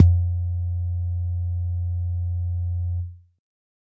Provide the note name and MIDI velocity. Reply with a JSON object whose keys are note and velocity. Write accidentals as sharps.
{"note": "F2", "velocity": 127}